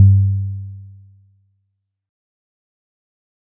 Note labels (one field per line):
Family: guitar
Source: synthesizer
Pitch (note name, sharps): G2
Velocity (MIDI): 25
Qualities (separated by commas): dark, fast decay